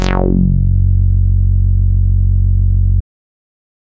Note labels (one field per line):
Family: bass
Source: synthesizer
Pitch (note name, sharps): F#1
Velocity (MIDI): 75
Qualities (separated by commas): distorted